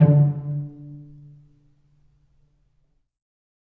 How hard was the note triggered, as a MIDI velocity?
127